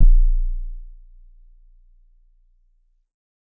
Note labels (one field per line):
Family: keyboard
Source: electronic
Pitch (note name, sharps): A#0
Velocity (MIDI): 100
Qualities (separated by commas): dark